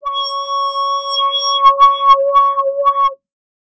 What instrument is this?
synthesizer bass